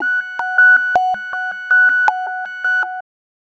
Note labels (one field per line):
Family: bass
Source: synthesizer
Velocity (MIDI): 75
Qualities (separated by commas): tempo-synced